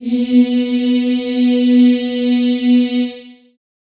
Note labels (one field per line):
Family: voice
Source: acoustic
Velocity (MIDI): 127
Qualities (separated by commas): reverb